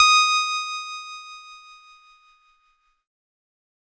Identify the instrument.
electronic keyboard